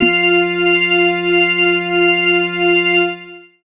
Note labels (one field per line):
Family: organ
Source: electronic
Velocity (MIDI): 50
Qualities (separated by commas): long release, reverb